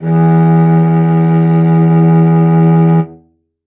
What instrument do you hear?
acoustic string instrument